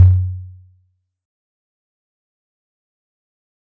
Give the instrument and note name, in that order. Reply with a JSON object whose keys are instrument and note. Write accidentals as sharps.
{"instrument": "acoustic mallet percussion instrument", "note": "F#2"}